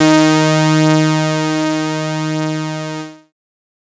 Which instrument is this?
synthesizer bass